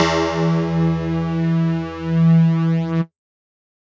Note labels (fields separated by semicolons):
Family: mallet percussion; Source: electronic; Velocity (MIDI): 75